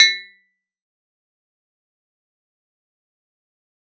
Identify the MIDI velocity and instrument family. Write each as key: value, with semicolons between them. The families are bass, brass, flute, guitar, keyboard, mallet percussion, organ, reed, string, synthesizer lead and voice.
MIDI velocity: 127; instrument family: keyboard